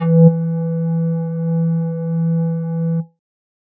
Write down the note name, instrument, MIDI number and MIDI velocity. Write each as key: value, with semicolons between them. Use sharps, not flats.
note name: E3; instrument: synthesizer flute; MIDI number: 52; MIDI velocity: 25